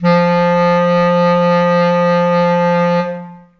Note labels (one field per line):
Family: reed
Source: acoustic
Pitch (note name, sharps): F3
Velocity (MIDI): 100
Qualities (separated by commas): long release, reverb